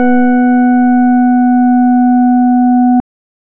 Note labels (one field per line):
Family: organ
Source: electronic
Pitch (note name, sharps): B3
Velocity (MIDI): 50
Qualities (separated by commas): dark